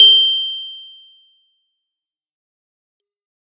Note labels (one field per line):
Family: keyboard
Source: acoustic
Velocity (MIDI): 127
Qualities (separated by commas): bright, fast decay